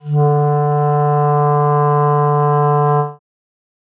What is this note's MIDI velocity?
75